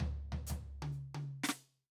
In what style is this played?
jazz